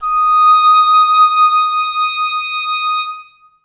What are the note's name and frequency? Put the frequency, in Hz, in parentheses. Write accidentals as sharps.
D#6 (1245 Hz)